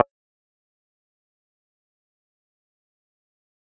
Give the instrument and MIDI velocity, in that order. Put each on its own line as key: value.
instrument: synthesizer bass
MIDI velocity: 25